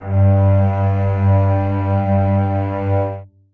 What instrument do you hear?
acoustic string instrument